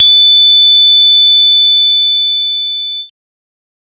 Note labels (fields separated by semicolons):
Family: bass; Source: synthesizer; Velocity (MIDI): 25; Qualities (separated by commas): bright, distorted, multiphonic